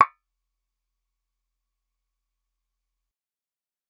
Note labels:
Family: bass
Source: synthesizer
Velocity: 25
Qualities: fast decay, percussive

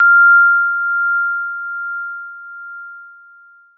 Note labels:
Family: keyboard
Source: electronic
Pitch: F6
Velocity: 100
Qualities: long release

